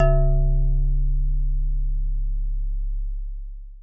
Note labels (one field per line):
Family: mallet percussion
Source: acoustic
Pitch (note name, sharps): C#1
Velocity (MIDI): 100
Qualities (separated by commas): long release